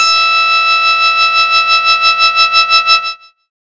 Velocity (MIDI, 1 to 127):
25